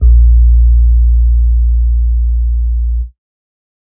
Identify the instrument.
electronic keyboard